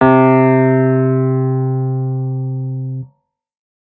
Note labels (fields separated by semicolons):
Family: keyboard; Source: electronic; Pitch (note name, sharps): C3; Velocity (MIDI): 100